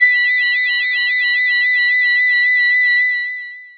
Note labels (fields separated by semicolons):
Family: voice; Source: synthesizer; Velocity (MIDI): 75; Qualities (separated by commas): long release